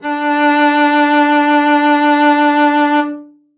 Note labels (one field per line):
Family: string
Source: acoustic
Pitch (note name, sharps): D4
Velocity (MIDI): 127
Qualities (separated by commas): bright, reverb